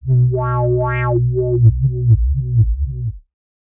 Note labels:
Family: bass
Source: synthesizer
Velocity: 50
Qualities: distorted, non-linear envelope

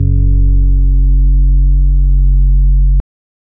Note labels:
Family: organ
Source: electronic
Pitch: F#1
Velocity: 50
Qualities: dark

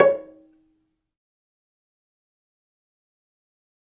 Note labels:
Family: string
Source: acoustic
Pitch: C#5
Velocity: 100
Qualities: fast decay, percussive, reverb

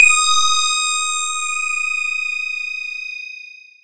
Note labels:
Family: mallet percussion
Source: electronic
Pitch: D#6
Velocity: 127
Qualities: bright, distorted, long release, non-linear envelope

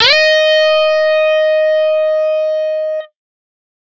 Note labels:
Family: guitar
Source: electronic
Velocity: 127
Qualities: bright, distorted

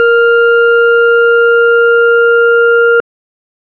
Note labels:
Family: organ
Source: electronic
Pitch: A#4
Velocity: 100

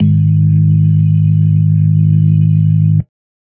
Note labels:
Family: organ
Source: electronic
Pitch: G#1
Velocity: 50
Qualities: dark

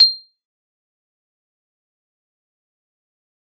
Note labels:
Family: mallet percussion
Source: acoustic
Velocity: 50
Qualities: bright, fast decay, percussive

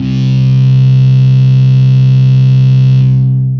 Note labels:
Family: guitar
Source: electronic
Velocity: 50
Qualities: bright, distorted, long release

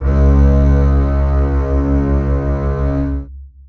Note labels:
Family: string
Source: acoustic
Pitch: C#2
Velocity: 100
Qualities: long release, reverb

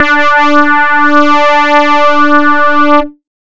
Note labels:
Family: bass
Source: synthesizer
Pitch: D4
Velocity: 100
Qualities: bright, distorted

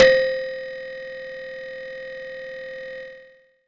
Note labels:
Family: mallet percussion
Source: acoustic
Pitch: C5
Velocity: 100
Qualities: distorted

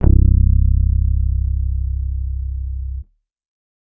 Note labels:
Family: bass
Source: electronic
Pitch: C1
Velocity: 100

